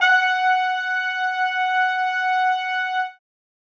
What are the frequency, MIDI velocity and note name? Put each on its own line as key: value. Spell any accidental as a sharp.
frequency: 740 Hz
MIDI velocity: 100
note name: F#5